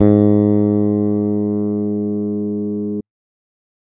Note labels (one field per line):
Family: bass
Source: electronic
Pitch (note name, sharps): G#2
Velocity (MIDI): 100